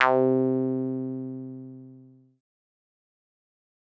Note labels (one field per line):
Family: synthesizer lead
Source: synthesizer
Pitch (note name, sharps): C3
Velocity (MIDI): 100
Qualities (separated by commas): distorted, fast decay